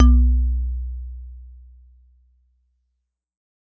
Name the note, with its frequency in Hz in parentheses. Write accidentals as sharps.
B1 (61.74 Hz)